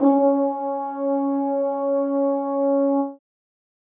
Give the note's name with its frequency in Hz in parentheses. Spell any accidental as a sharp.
C#4 (277.2 Hz)